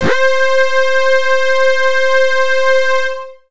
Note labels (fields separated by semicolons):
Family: bass; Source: synthesizer; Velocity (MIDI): 100; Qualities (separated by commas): bright, distorted